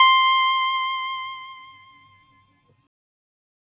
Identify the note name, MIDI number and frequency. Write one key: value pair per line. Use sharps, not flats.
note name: C6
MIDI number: 84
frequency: 1047 Hz